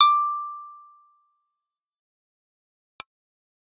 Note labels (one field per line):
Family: bass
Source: synthesizer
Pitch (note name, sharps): D6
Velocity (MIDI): 100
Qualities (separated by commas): fast decay